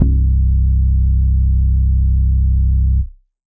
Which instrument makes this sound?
electronic organ